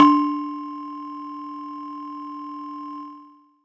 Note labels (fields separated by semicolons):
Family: mallet percussion; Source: acoustic; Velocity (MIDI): 50; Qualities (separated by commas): distorted